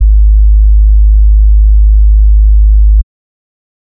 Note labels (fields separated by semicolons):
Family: bass; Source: synthesizer; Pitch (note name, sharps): G#1; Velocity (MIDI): 75; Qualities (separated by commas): dark